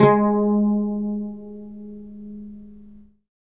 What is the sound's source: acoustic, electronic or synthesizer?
acoustic